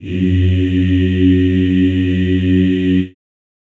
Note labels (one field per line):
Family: voice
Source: acoustic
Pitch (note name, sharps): F#2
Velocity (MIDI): 75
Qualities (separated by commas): reverb